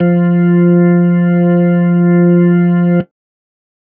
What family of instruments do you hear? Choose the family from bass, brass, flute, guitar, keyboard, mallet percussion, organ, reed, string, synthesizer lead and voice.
organ